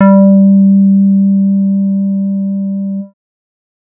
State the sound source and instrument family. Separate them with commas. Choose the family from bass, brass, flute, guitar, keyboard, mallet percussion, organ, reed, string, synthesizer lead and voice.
synthesizer, bass